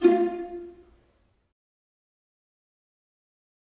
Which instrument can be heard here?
acoustic string instrument